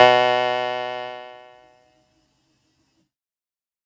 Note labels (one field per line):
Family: keyboard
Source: electronic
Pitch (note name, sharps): B2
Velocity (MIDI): 100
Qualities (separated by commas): bright, distorted